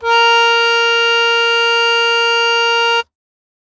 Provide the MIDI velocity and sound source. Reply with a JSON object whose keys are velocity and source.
{"velocity": 75, "source": "acoustic"}